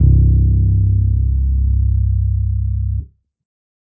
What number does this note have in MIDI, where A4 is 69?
24